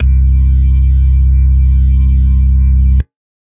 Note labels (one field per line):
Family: organ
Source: electronic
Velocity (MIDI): 75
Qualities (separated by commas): dark